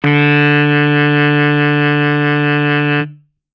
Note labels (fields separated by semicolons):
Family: reed; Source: acoustic; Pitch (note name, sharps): D3; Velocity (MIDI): 50